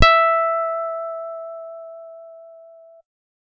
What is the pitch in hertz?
659.3 Hz